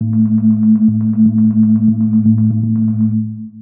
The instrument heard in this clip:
synthesizer mallet percussion instrument